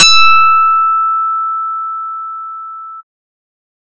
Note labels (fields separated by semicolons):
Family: bass; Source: synthesizer; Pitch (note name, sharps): E6; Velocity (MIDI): 100